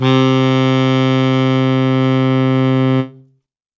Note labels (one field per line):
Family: reed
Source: acoustic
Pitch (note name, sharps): C3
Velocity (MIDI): 100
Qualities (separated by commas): reverb